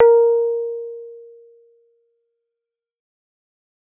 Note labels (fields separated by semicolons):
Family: keyboard; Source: electronic; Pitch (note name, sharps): A#4; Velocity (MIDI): 75; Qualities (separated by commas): fast decay